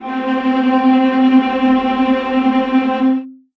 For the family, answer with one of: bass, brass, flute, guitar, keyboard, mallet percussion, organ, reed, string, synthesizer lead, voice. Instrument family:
string